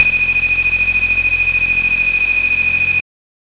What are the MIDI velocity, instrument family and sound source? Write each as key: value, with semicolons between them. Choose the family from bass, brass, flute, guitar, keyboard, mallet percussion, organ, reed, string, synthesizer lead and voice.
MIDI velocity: 127; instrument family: bass; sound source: synthesizer